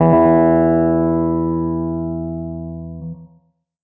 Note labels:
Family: keyboard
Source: electronic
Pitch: E2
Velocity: 100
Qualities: distorted, tempo-synced

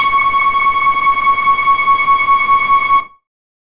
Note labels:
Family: bass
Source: synthesizer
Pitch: C#6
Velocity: 25

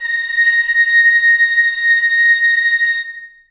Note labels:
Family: reed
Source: acoustic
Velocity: 100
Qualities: reverb

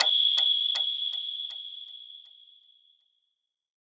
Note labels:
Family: synthesizer lead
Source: synthesizer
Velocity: 127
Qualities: bright, non-linear envelope, reverb

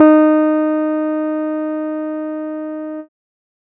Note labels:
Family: keyboard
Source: electronic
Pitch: D#4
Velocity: 25

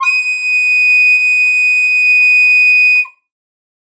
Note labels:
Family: flute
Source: acoustic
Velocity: 25

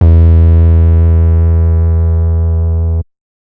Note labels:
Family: bass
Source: synthesizer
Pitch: E2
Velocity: 75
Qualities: distorted

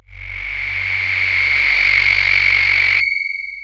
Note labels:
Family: voice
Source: synthesizer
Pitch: F#1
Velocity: 75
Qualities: distorted, long release

